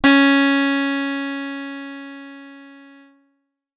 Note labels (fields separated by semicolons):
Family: guitar; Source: acoustic; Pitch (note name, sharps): C#4; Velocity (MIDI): 100; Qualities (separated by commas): bright, distorted